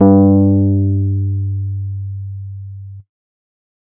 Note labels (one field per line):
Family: keyboard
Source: electronic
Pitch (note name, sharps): G2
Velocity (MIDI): 50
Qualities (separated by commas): distorted